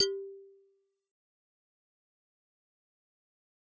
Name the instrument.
acoustic mallet percussion instrument